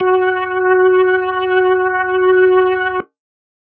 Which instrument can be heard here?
electronic organ